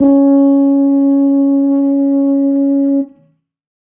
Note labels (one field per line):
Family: brass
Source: acoustic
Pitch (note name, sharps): C#4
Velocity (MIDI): 25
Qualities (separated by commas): dark